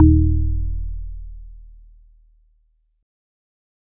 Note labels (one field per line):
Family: organ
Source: electronic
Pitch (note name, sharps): D#1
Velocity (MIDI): 50